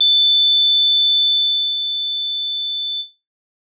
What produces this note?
electronic guitar